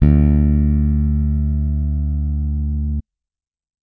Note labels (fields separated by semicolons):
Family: bass; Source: electronic; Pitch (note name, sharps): D2; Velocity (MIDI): 100